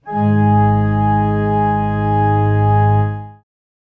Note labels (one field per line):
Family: organ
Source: acoustic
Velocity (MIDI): 127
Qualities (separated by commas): reverb